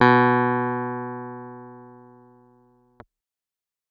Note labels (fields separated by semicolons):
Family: keyboard; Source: electronic; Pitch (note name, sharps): B2; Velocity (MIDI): 100